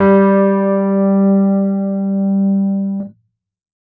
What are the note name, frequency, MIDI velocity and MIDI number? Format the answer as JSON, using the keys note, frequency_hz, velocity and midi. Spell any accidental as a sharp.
{"note": "G3", "frequency_hz": 196, "velocity": 127, "midi": 55}